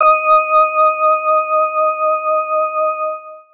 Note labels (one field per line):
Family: organ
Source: electronic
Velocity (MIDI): 100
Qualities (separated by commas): distorted